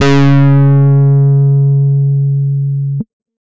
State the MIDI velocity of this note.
75